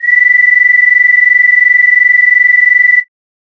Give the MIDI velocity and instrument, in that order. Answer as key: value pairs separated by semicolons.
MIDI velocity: 25; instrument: synthesizer flute